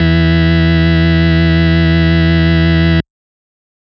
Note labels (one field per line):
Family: organ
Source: electronic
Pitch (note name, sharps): E2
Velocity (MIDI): 50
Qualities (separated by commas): bright, distorted